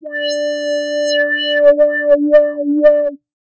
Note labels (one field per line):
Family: bass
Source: synthesizer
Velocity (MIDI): 75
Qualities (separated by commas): distorted, non-linear envelope